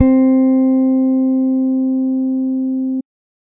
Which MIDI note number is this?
60